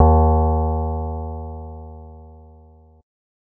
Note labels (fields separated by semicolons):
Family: bass; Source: synthesizer; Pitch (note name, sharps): D#2; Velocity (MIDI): 50